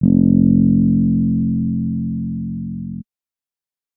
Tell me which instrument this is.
electronic keyboard